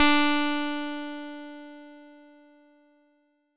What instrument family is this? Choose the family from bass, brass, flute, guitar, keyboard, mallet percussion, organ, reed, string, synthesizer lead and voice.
bass